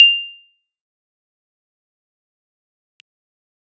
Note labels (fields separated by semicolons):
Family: keyboard; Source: electronic; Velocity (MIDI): 25; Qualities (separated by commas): bright, fast decay, percussive